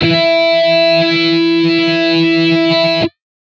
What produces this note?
electronic guitar